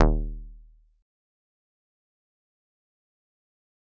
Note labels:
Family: mallet percussion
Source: acoustic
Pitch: D#1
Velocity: 50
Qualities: fast decay, percussive

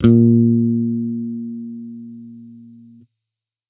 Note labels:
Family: bass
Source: electronic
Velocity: 127

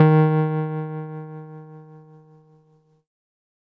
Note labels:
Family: keyboard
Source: electronic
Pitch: D#3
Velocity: 25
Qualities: distorted

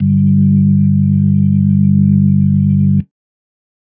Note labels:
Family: organ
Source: electronic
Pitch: G1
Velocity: 100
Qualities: dark

